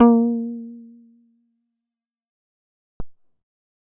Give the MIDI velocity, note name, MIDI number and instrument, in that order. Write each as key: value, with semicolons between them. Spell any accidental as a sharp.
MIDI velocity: 50; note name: A#3; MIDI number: 58; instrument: synthesizer bass